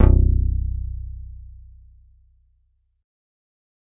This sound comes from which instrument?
synthesizer bass